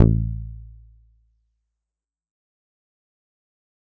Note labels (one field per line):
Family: bass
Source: synthesizer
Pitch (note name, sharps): A1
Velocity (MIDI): 127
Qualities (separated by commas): dark, distorted, fast decay, percussive